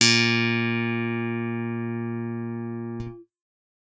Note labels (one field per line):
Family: guitar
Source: electronic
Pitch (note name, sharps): A#2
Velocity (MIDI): 127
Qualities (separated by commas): reverb